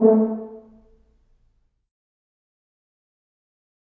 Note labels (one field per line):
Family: brass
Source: acoustic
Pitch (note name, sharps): A3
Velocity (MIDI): 50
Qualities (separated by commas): dark, fast decay, percussive, reverb